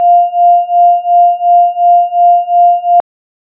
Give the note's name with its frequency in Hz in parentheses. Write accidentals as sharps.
F5 (698.5 Hz)